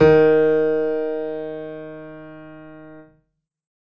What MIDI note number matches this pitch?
51